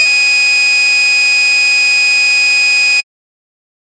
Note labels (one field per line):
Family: bass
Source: synthesizer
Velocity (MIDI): 127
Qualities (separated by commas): bright, distorted